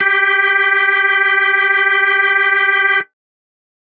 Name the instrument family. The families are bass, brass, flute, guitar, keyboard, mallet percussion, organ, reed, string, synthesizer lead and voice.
organ